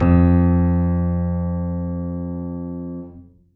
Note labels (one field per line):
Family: keyboard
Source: acoustic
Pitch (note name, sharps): F2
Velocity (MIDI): 100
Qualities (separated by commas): reverb